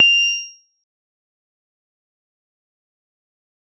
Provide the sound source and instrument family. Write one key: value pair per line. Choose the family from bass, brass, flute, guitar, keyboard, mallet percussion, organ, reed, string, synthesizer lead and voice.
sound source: electronic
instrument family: mallet percussion